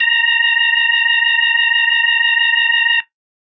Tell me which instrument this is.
electronic organ